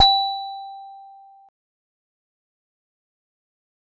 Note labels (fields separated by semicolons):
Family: mallet percussion; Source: acoustic; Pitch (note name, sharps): G5; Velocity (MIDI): 25; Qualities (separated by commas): fast decay